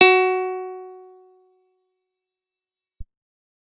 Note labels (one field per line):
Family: guitar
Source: acoustic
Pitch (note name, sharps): F#4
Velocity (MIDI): 127